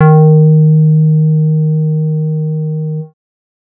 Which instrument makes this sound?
synthesizer bass